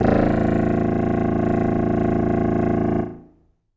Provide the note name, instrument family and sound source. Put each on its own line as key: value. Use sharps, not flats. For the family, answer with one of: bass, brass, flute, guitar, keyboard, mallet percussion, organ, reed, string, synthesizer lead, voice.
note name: A0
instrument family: reed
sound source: acoustic